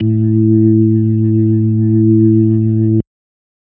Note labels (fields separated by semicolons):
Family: organ; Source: electronic; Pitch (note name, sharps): A2; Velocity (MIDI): 75